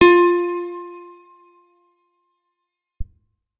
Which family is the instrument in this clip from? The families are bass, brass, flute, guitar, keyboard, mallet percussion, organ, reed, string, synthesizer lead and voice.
guitar